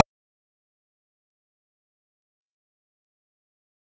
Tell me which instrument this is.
synthesizer bass